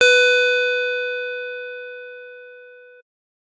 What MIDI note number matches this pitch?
71